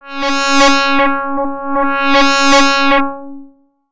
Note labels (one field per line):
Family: bass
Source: synthesizer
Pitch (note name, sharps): C#4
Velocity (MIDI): 100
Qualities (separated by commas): bright, distorted, long release, tempo-synced